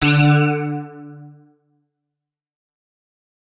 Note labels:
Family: guitar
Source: electronic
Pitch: D3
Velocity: 127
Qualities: fast decay

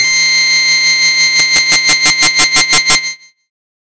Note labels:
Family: bass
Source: synthesizer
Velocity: 127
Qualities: bright, distorted

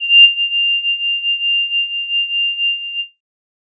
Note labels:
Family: flute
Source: synthesizer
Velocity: 50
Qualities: bright, distorted

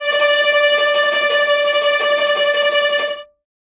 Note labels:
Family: string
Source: acoustic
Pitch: D5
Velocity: 127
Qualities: bright, non-linear envelope, reverb

